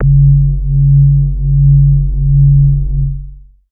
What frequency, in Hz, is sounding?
46.25 Hz